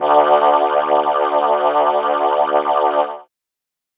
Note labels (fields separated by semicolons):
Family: keyboard; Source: synthesizer; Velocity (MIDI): 50